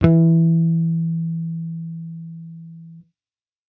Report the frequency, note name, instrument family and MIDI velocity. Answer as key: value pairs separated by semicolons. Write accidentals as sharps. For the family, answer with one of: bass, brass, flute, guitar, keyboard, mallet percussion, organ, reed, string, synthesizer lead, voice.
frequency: 164.8 Hz; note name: E3; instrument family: bass; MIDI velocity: 100